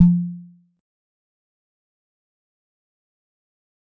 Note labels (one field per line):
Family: mallet percussion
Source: acoustic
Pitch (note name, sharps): F3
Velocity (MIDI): 25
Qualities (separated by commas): dark, fast decay, percussive